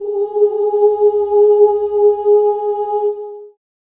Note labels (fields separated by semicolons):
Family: voice; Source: acoustic; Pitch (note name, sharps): G#4; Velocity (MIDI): 25; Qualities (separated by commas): long release, reverb